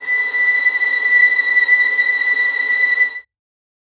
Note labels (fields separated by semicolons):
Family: string; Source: acoustic; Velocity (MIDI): 75; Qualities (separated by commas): reverb